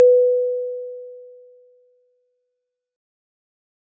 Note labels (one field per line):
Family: mallet percussion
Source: acoustic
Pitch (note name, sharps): B4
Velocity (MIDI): 100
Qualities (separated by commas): bright, fast decay